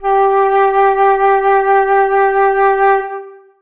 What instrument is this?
acoustic flute